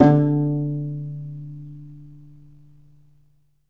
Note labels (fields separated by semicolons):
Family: guitar; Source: acoustic; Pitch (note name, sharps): D3; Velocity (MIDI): 75; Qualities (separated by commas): reverb